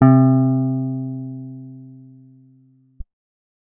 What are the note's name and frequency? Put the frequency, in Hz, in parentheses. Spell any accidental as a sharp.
C3 (130.8 Hz)